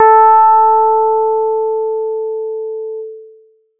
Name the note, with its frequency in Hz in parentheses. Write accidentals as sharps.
A4 (440 Hz)